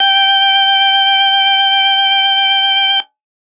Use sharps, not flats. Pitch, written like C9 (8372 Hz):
G5 (784 Hz)